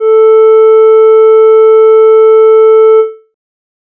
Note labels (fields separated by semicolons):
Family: flute; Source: synthesizer; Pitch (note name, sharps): A4; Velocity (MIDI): 127